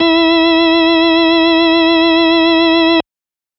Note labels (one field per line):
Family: organ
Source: electronic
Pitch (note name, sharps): E4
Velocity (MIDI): 75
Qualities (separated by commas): distorted